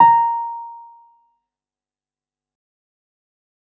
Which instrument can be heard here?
electronic keyboard